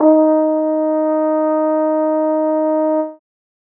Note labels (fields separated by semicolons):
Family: brass; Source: acoustic; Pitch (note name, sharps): D#4; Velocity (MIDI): 25